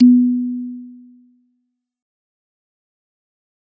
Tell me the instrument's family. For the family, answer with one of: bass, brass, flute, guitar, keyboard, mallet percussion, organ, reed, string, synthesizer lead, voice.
mallet percussion